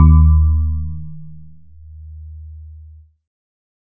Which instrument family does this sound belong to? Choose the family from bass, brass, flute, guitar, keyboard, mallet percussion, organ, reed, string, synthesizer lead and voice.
keyboard